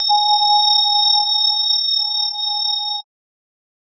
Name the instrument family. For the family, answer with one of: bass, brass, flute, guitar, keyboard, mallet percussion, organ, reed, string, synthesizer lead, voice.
mallet percussion